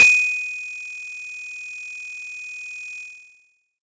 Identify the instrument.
acoustic mallet percussion instrument